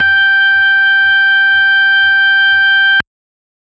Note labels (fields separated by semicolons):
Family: organ; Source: electronic; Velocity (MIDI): 100; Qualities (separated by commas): bright